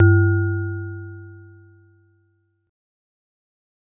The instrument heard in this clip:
acoustic mallet percussion instrument